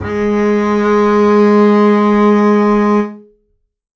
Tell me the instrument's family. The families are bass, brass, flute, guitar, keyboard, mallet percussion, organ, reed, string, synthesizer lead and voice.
string